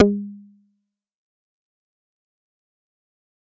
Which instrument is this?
synthesizer bass